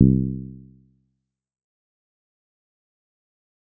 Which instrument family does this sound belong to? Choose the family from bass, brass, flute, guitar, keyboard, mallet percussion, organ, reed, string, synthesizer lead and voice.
bass